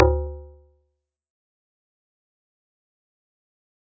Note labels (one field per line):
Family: mallet percussion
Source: acoustic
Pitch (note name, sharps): D2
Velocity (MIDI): 127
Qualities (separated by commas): fast decay, percussive